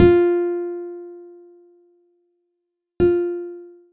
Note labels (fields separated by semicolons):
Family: guitar; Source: acoustic; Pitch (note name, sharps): F4; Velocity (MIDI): 100